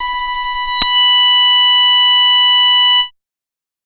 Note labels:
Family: bass; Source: synthesizer; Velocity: 127; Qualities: bright, distorted, multiphonic

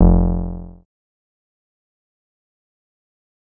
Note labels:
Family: synthesizer lead; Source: synthesizer; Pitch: F1; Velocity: 100; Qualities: distorted, fast decay

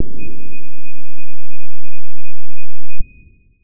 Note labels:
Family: guitar; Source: electronic; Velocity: 50; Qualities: dark, distorted

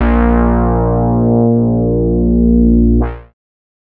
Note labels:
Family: bass; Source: synthesizer; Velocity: 25; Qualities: distorted, multiphonic

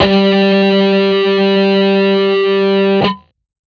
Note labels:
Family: guitar; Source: electronic; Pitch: G3; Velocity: 75; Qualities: distorted

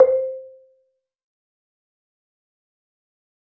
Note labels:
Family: mallet percussion; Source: acoustic; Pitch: C5; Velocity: 25; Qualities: dark, fast decay, percussive, reverb

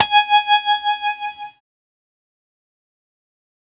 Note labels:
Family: keyboard; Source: synthesizer; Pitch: G#5; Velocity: 127; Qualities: bright, distorted, fast decay

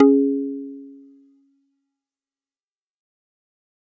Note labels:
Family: mallet percussion; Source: acoustic; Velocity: 127; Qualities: fast decay, multiphonic

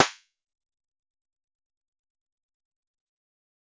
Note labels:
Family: guitar; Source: synthesizer; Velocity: 50; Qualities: fast decay, percussive

